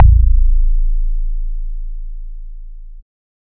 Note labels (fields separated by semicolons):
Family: bass; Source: synthesizer; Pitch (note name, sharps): A0; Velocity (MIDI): 127